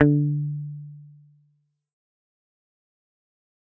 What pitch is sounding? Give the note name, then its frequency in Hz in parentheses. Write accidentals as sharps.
D3 (146.8 Hz)